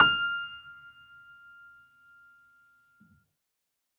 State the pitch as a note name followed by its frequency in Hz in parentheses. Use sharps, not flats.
F6 (1397 Hz)